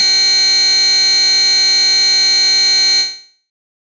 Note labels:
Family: bass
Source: synthesizer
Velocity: 25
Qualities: bright, distorted

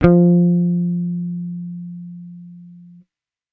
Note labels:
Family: bass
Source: electronic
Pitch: F3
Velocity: 75

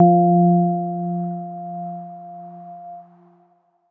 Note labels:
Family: keyboard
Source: electronic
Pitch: F3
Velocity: 75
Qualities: dark

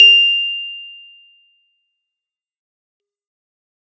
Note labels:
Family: keyboard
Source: acoustic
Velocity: 127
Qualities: bright, fast decay

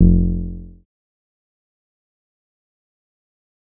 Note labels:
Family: synthesizer lead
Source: synthesizer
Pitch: F1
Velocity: 50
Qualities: distorted, fast decay

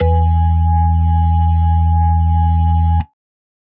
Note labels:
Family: organ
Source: electronic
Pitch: E2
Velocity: 100

